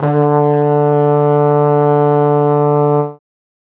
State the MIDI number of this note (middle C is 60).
50